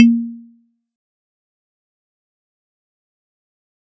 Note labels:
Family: mallet percussion; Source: acoustic; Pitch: A#3; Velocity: 50; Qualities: fast decay, percussive

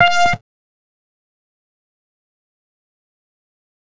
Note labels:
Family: bass; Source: synthesizer; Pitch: F5; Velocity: 127; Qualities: fast decay, percussive

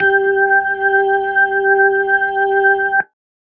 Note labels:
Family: organ; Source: electronic; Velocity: 100

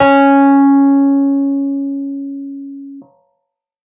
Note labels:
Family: keyboard; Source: electronic; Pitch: C#4; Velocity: 127

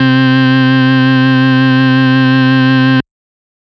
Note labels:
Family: organ; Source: electronic; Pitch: C3; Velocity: 50; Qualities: bright, distorted

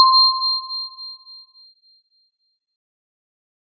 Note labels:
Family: mallet percussion; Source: acoustic; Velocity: 25; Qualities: fast decay

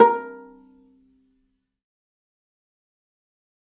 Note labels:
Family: string; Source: acoustic; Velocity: 75; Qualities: dark, fast decay, percussive, reverb

